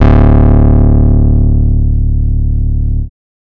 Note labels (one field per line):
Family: bass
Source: synthesizer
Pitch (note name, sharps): D1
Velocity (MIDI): 75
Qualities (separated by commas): distorted